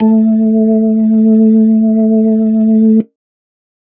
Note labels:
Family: organ; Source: electronic; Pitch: A3; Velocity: 127

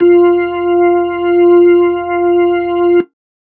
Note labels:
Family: organ; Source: electronic; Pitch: F4; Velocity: 100

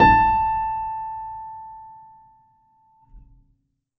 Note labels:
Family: keyboard; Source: acoustic; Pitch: A5; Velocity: 100; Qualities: reverb

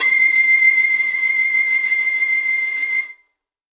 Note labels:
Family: string; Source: acoustic; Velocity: 100

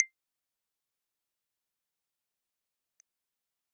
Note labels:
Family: keyboard; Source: electronic; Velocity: 25; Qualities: fast decay, percussive

